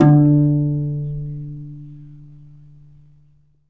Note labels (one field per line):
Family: guitar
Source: acoustic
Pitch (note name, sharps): D3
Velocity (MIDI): 25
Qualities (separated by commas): reverb